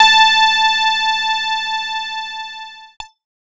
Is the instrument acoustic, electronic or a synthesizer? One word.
electronic